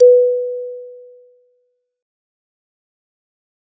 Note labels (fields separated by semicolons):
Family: mallet percussion; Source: acoustic; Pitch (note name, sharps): B4; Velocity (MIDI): 75; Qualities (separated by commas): fast decay